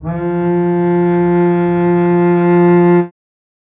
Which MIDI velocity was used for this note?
25